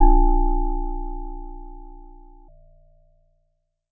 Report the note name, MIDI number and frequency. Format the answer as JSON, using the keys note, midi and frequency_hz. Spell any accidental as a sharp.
{"note": "A#0", "midi": 22, "frequency_hz": 29.14}